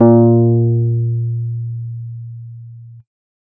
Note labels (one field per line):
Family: keyboard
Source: electronic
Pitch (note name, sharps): A#2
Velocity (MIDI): 50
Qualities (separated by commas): distorted